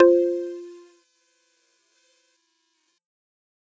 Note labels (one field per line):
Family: mallet percussion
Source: acoustic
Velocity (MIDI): 25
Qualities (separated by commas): multiphonic